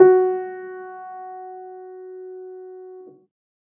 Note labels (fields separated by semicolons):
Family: keyboard; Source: acoustic; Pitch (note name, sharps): F#4; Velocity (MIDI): 25; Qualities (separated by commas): reverb